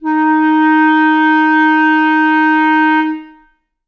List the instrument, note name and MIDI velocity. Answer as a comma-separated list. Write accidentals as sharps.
acoustic reed instrument, D#4, 100